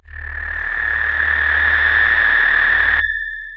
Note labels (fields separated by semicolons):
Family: voice; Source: synthesizer; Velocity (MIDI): 25; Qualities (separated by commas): distorted, long release